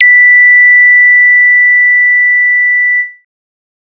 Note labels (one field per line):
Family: bass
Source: synthesizer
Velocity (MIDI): 75